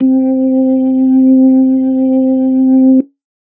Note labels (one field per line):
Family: organ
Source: electronic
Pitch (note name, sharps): C4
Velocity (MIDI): 50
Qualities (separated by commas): dark